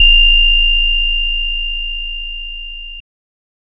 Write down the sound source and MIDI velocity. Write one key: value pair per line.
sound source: synthesizer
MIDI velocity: 25